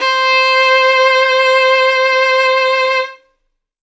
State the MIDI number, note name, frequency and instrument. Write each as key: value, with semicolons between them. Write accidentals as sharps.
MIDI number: 72; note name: C5; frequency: 523.3 Hz; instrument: acoustic string instrument